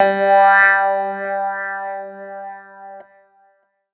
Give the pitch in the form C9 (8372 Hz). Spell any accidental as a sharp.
G3 (196 Hz)